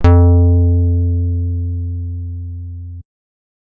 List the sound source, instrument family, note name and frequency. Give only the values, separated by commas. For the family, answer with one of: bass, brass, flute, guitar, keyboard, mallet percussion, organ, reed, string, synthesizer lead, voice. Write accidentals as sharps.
electronic, guitar, F2, 87.31 Hz